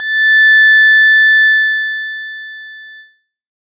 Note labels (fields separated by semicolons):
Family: keyboard; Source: electronic; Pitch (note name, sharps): A6; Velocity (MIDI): 50; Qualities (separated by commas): bright, distorted, multiphonic